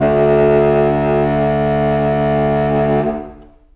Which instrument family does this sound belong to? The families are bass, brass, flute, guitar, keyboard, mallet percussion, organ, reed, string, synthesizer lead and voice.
reed